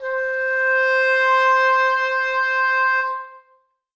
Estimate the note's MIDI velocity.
100